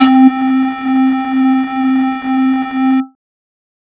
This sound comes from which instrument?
synthesizer flute